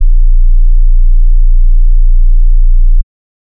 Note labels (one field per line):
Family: bass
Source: synthesizer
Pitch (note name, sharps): A#0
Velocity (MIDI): 75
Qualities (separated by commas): dark